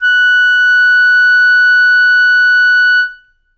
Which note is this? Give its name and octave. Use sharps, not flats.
F#6